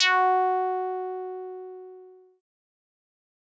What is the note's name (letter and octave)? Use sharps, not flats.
F#4